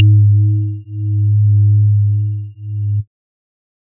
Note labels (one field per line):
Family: organ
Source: electronic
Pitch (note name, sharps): G#2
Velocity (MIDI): 127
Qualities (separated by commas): dark